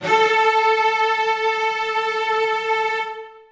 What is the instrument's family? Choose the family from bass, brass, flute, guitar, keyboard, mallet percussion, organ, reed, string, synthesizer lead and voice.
string